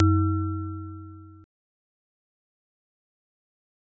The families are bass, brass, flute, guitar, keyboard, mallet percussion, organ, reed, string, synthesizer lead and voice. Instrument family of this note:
mallet percussion